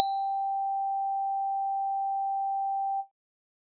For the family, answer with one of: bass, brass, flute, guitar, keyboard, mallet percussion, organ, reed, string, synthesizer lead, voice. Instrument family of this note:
keyboard